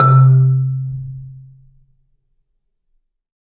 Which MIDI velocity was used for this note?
75